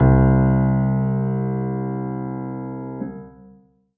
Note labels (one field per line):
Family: keyboard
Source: acoustic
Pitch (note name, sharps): C2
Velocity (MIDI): 25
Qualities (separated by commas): long release